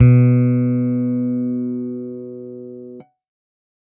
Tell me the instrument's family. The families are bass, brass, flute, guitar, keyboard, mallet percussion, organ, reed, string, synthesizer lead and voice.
bass